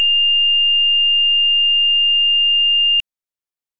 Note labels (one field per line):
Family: organ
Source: electronic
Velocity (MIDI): 50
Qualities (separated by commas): bright